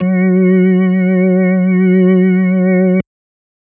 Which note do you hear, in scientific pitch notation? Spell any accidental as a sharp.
F#3